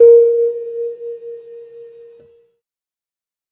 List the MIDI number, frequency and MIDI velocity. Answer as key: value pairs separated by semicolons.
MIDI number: 70; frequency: 466.2 Hz; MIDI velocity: 127